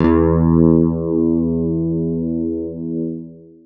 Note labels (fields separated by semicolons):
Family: guitar; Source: electronic; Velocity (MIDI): 50; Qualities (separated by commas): long release